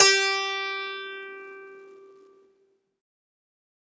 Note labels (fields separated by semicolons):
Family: guitar; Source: acoustic; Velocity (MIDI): 25; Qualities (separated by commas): bright, multiphonic, reverb